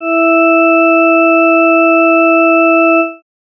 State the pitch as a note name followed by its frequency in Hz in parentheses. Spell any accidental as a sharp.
E4 (329.6 Hz)